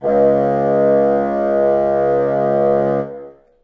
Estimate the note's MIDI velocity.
75